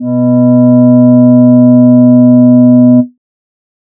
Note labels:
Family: voice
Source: synthesizer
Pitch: B2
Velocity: 50

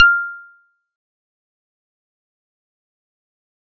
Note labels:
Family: mallet percussion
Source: acoustic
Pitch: F6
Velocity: 50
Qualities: fast decay, percussive

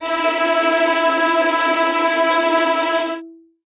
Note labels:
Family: string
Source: acoustic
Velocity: 75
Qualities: bright, non-linear envelope, reverb

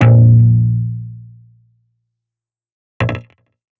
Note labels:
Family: guitar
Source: electronic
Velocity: 127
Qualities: distorted, fast decay

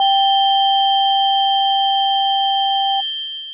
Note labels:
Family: mallet percussion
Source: electronic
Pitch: G5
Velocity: 50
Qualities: bright, long release

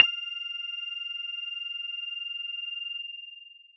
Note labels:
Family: mallet percussion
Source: electronic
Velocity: 100

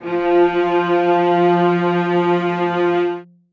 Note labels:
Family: string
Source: acoustic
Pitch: F3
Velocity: 127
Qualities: reverb

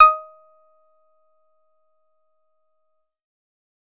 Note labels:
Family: bass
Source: synthesizer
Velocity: 75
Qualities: percussive

